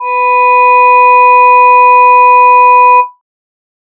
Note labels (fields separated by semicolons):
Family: voice; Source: synthesizer; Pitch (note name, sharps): B4; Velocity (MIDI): 25